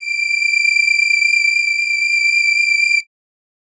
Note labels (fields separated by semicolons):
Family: reed; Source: acoustic; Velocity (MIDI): 100